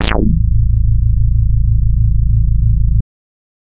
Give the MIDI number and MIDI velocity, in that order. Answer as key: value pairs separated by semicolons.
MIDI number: 21; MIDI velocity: 50